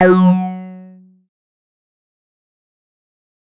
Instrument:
synthesizer bass